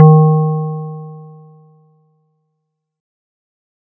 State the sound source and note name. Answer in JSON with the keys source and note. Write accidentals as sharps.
{"source": "electronic", "note": "D#3"}